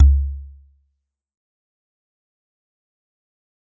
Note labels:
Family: mallet percussion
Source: acoustic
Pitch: C#2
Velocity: 100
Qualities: dark, fast decay, percussive

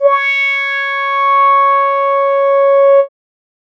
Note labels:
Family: keyboard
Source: synthesizer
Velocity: 100

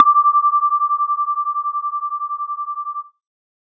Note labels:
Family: synthesizer lead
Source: synthesizer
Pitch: D6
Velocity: 75

